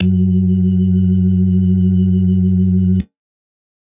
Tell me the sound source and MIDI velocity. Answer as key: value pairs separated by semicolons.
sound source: electronic; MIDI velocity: 127